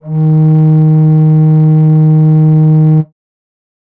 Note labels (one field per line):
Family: flute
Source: acoustic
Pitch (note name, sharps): D#3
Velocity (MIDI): 25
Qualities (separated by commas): dark